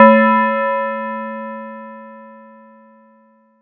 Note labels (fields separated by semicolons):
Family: mallet percussion; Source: acoustic; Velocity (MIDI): 100; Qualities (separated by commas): multiphonic